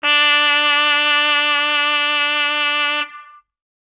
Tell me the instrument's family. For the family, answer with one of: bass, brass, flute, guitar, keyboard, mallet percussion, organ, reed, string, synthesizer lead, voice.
brass